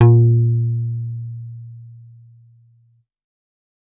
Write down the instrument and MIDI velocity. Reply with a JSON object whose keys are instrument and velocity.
{"instrument": "synthesizer bass", "velocity": 50}